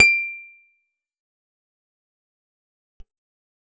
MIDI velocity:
100